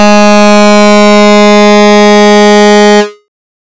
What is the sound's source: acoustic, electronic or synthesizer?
synthesizer